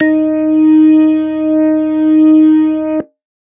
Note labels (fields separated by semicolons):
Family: organ; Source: electronic; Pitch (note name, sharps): D#4; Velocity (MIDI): 50